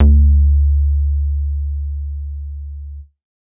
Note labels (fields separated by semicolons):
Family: bass; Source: synthesizer; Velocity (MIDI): 127; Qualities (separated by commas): dark